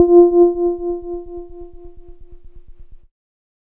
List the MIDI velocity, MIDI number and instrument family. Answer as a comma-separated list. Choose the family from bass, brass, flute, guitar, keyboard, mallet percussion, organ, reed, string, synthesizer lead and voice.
75, 65, keyboard